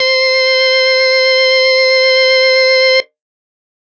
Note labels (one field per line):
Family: organ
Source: electronic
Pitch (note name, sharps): C5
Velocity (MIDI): 25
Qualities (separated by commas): distorted